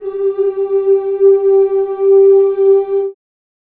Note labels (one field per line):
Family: voice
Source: acoustic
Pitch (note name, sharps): G4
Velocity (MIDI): 127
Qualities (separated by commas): dark, reverb